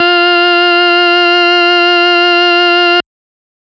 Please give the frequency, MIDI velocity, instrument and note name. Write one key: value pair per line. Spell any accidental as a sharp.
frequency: 349.2 Hz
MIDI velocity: 75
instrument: electronic organ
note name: F4